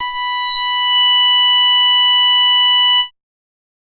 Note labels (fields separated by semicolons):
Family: bass; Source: synthesizer; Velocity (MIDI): 75; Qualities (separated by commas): bright, distorted, multiphonic